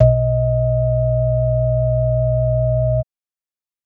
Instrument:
electronic organ